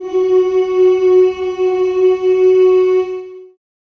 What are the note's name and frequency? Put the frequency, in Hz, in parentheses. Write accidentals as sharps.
F#4 (370 Hz)